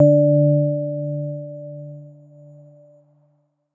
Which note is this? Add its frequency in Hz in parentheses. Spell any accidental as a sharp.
D3 (146.8 Hz)